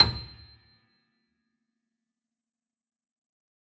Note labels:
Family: keyboard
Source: acoustic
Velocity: 100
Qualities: fast decay, percussive, reverb

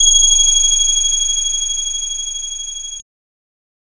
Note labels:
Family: bass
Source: synthesizer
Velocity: 100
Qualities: bright, distorted, multiphonic

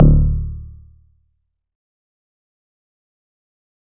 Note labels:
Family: guitar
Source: acoustic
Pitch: D1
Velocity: 50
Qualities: dark, distorted, fast decay

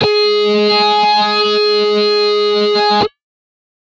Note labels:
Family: guitar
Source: synthesizer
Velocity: 75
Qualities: distorted

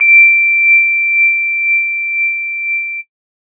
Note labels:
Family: bass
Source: synthesizer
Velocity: 127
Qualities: distorted

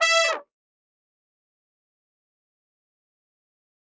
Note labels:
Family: brass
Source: acoustic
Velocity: 100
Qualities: bright, fast decay, percussive, reverb

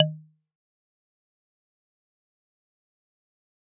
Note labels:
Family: mallet percussion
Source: acoustic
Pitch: D#3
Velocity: 25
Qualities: fast decay, percussive

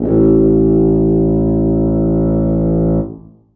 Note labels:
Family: brass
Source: acoustic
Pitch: A1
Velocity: 127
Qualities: bright, reverb

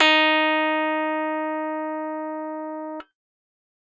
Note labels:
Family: keyboard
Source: electronic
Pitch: D#4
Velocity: 100

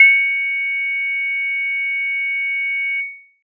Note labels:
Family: keyboard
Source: electronic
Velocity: 75

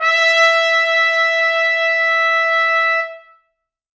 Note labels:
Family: brass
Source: acoustic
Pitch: E5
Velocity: 127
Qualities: bright, reverb

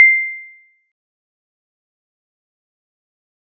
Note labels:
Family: mallet percussion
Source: acoustic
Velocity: 25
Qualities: fast decay, percussive

